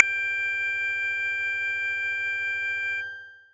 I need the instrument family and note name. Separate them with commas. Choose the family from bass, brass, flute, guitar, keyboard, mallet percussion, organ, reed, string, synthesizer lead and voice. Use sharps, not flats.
bass, G5